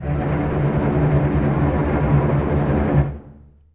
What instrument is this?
acoustic string instrument